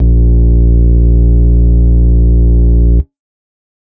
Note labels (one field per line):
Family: organ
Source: electronic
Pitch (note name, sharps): A#1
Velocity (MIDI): 75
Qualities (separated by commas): distorted